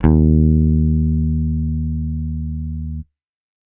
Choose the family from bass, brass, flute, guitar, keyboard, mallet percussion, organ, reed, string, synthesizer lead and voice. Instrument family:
bass